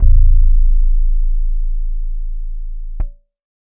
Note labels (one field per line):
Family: keyboard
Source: electronic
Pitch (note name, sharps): A0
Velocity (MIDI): 25